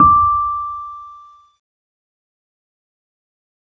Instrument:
electronic keyboard